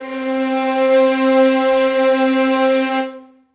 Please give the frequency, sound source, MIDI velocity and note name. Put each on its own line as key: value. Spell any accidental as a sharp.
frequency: 261.6 Hz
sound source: acoustic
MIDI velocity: 25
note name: C4